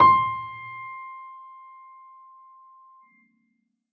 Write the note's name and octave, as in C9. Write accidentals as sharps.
C6